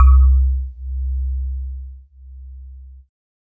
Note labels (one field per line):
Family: keyboard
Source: electronic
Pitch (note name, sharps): C2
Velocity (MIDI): 127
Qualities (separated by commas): multiphonic